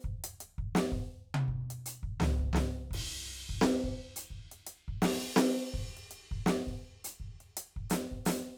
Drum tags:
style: New Orleans funk; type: beat; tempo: 84 BPM; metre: 4/4; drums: crash, ride, closed hi-hat, open hi-hat, hi-hat pedal, snare, high tom, floor tom, kick

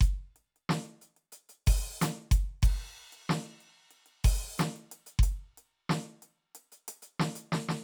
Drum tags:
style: hip-hop; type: beat; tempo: 92 BPM; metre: 4/4; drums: crash, closed hi-hat, open hi-hat, hi-hat pedal, snare, kick

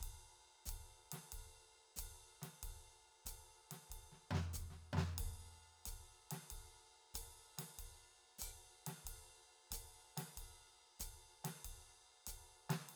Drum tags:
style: jazz; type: beat; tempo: 93 BPM; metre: 4/4; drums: ride, hi-hat pedal, snare, floor tom, kick

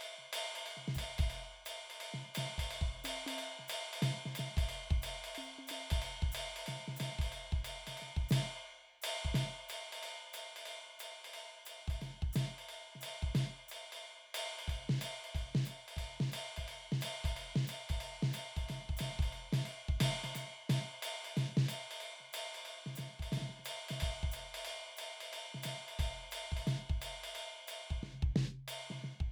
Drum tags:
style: medium-fast jazz; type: beat; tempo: 180 BPM; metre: 4/4; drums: ride, hi-hat pedal, snare, high tom, floor tom, kick

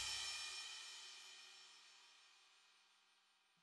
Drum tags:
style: swing; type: beat; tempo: 124 BPM; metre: 4/4; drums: snare

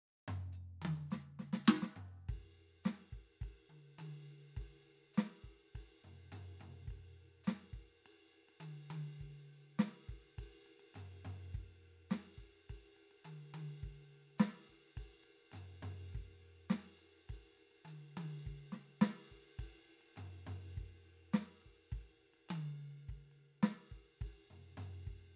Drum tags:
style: Motown; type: beat; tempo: 104 BPM; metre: 4/4; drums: ride, ride bell, hi-hat pedal, snare, high tom, floor tom, kick

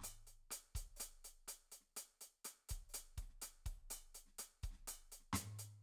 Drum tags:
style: cha-cha; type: beat; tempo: 124 BPM; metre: 4/4; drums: closed hi-hat, hi-hat pedal, snare, cross-stick, mid tom, kick

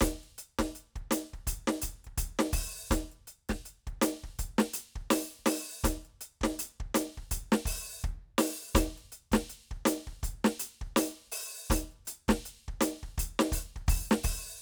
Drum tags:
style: New Orleans funk; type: beat; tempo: 82 BPM; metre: 4/4; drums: crash, ride, closed hi-hat, open hi-hat, hi-hat pedal, snare, kick

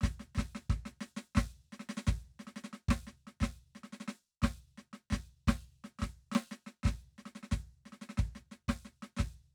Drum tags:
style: march; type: beat; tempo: 176 BPM; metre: 4/4; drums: snare, kick

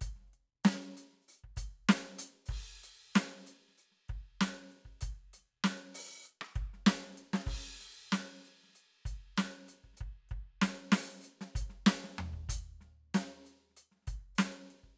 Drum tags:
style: soul; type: beat; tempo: 96 BPM; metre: 4/4; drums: crash, closed hi-hat, open hi-hat, hi-hat pedal, snare, cross-stick, floor tom, kick

